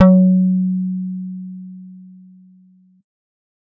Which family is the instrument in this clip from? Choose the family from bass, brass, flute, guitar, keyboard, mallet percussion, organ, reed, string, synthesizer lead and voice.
bass